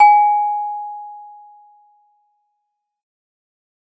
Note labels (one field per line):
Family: mallet percussion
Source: acoustic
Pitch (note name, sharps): G#5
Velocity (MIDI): 75